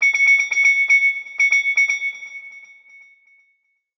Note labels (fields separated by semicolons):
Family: mallet percussion; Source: synthesizer; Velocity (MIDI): 75; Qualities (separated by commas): multiphonic, tempo-synced